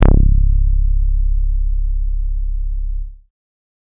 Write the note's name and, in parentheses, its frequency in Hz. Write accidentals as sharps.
C#1 (34.65 Hz)